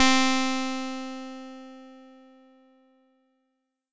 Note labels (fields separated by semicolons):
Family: bass; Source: synthesizer; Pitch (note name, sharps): C4; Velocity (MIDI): 127; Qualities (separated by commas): bright, distorted